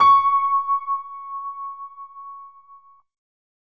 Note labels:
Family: keyboard; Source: electronic; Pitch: C#6; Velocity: 100; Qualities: reverb

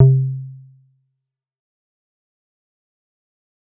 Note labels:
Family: bass; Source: synthesizer; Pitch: C3; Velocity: 25; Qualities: dark, fast decay, percussive

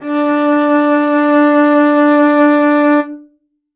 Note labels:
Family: string; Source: acoustic; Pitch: D4; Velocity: 25; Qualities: reverb

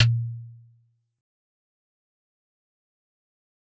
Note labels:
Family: mallet percussion; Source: acoustic; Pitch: A#2; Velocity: 25; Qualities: fast decay, percussive

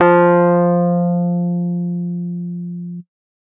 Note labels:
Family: keyboard; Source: electronic; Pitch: F3; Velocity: 75

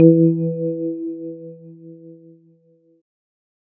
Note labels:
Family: keyboard; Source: electronic; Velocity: 100; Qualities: dark

